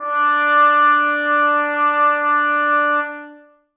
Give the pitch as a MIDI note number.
62